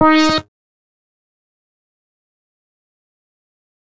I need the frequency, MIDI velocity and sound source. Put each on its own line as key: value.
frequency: 311.1 Hz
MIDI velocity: 127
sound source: synthesizer